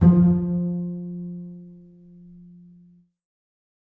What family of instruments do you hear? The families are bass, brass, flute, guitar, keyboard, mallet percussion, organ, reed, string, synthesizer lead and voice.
string